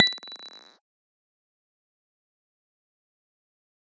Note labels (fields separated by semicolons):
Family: guitar; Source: electronic; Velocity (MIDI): 100; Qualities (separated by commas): fast decay, percussive